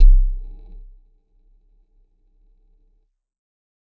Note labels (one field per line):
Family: mallet percussion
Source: electronic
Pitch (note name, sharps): C1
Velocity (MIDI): 50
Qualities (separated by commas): dark, non-linear envelope, percussive